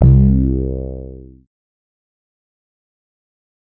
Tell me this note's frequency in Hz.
65.41 Hz